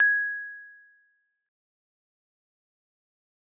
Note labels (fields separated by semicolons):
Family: mallet percussion; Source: acoustic; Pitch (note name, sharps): G#6; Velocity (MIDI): 100; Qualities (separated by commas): fast decay, percussive